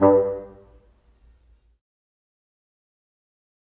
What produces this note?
acoustic reed instrument